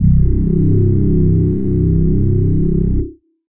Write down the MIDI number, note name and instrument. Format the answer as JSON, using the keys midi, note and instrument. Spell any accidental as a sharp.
{"midi": 24, "note": "C1", "instrument": "synthesizer voice"}